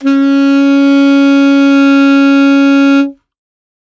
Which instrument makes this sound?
acoustic reed instrument